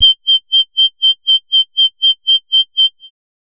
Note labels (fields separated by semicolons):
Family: bass; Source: synthesizer; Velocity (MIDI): 75; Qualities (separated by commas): bright, distorted, tempo-synced